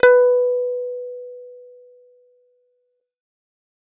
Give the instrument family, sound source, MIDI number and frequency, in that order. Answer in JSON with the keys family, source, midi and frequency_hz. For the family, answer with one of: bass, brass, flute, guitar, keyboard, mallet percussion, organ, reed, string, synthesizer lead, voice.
{"family": "bass", "source": "synthesizer", "midi": 71, "frequency_hz": 493.9}